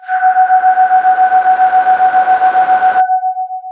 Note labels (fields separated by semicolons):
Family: voice; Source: synthesizer; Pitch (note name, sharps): F#5; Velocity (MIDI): 127; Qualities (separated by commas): distorted, long release